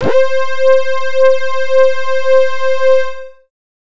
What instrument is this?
synthesizer bass